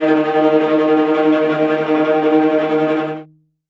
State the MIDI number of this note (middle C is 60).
51